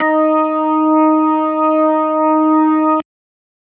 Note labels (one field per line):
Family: organ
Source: electronic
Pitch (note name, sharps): D#4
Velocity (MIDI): 127